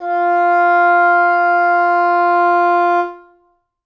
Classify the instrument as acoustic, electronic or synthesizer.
acoustic